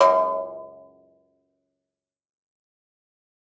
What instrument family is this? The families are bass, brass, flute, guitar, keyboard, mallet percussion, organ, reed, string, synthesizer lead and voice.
guitar